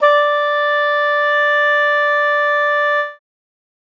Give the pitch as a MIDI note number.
74